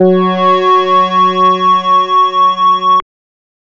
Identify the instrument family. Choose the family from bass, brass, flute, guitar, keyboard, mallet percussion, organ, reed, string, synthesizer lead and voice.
bass